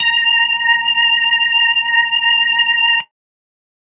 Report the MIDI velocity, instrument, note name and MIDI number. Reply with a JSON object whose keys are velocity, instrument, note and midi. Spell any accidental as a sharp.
{"velocity": 100, "instrument": "electronic organ", "note": "A#5", "midi": 82}